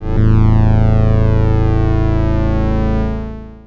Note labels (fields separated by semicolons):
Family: organ; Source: electronic; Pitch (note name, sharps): A0; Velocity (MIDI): 127; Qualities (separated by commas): distorted, long release